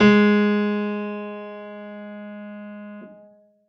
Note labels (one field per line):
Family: keyboard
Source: acoustic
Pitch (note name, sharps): G#3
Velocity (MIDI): 50